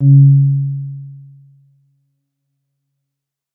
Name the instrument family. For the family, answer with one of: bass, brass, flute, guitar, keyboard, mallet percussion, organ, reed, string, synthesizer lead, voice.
keyboard